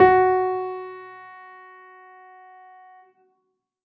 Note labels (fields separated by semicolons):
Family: keyboard; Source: acoustic; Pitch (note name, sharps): F#4; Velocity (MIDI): 75; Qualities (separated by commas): reverb